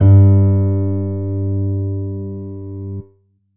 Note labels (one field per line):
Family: keyboard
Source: electronic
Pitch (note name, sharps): G2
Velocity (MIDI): 25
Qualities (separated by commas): dark